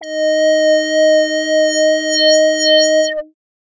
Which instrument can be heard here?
synthesizer bass